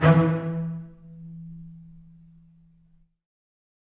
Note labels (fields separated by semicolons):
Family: string; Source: acoustic; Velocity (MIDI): 100; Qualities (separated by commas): reverb